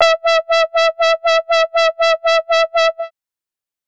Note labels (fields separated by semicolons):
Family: bass; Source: synthesizer; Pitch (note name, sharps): E5; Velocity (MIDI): 127; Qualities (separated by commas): bright, distorted, tempo-synced